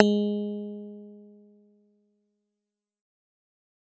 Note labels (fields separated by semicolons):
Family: bass; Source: synthesizer; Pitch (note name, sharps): G#3; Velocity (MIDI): 75; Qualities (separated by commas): fast decay